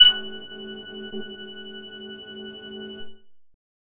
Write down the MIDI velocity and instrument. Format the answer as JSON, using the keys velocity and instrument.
{"velocity": 75, "instrument": "synthesizer bass"}